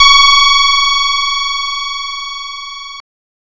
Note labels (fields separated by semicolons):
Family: guitar; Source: synthesizer; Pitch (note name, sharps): C#6; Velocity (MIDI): 75; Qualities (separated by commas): bright, distorted